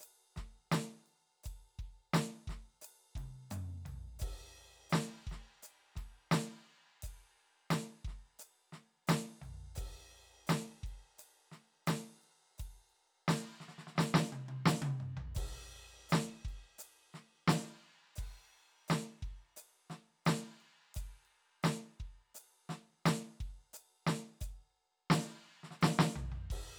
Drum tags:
rock
beat
86 BPM
4/4
crash, ride, hi-hat pedal, snare, high tom, mid tom, floor tom, kick

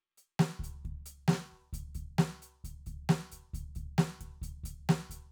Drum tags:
rock
beat
135 BPM
4/4
closed hi-hat, snare, kick

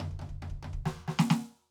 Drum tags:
half-time rock
fill
140 BPM
4/4
snare, high tom, floor tom, kick

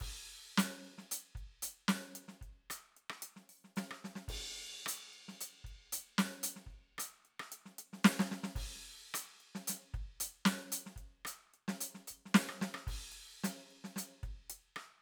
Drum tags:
funk
beat
112 BPM
4/4
crash, ride, closed hi-hat, open hi-hat, hi-hat pedal, snare, cross-stick, kick

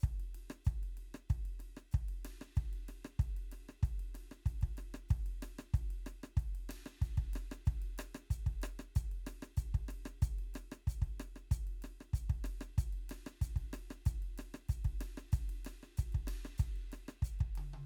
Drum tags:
Afrobeat
beat
94 BPM
4/4
ride, hi-hat pedal, cross-stick, high tom, kick

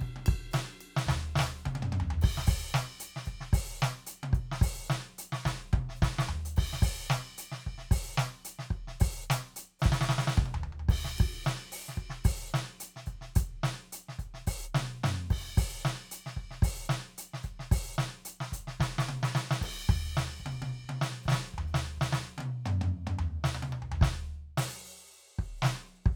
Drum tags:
swing
beat
110 BPM
4/4
crash, ride, ride bell, closed hi-hat, open hi-hat, hi-hat pedal, snare, high tom, mid tom, floor tom, kick

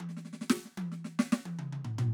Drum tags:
funk
fill
112 BPM
4/4
snare, high tom, mid tom, floor tom

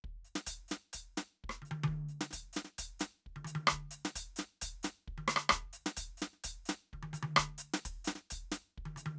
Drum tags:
Dominican merengue
beat
130 BPM
4/4
closed hi-hat, hi-hat pedal, snare, cross-stick, high tom, kick

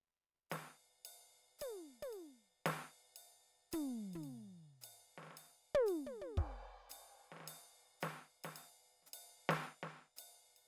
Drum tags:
jazz
beat
112 BPM
4/4
crash, ride, hi-hat pedal, snare, high tom, floor tom, kick

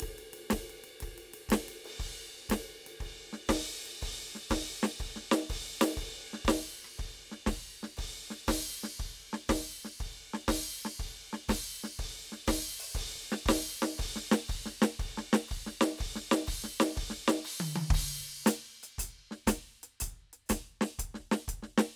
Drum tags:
rock
beat
120 BPM
4/4
crash, ride, closed hi-hat, open hi-hat, hi-hat pedal, snare, cross-stick, high tom, kick

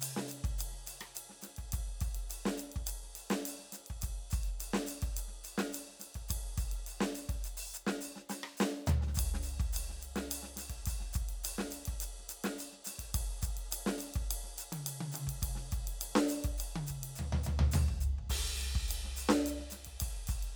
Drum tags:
Afro-Cuban
beat
105 BPM
4/4
crash, ride, ride bell, open hi-hat, hi-hat pedal, snare, cross-stick, high tom, floor tom, kick

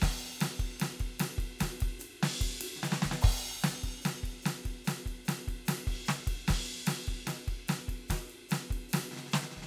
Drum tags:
Motown
beat
148 BPM
4/4
crash, ride, hi-hat pedal, snare, kick

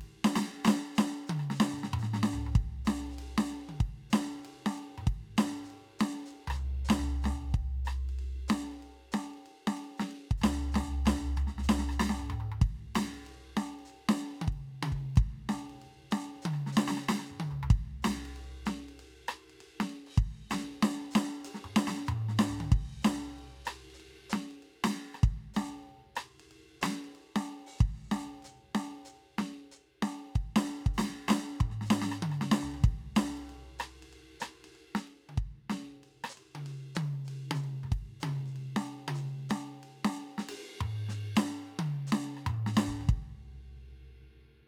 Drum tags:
rock
beat
95 BPM
4/4
crash, ride, open hi-hat, hi-hat pedal, snare, cross-stick, high tom, mid tom, floor tom, kick

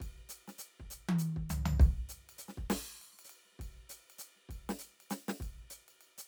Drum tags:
jazz
beat
200 BPM
3/4
crash, ride, hi-hat pedal, snare, high tom, floor tom, kick

